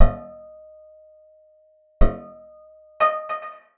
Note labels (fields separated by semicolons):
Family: guitar; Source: acoustic; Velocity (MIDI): 100; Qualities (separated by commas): percussive, reverb